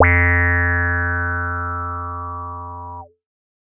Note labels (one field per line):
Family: bass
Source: synthesizer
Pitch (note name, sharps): F2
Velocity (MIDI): 127